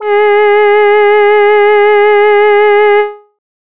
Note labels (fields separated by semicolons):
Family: voice; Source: synthesizer; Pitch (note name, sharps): G#4; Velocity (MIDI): 50